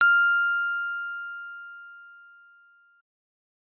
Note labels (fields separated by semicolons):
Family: keyboard; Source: electronic; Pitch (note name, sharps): F6; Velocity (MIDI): 100; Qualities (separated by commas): bright